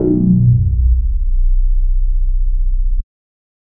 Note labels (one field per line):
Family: bass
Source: synthesizer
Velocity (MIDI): 25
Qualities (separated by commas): distorted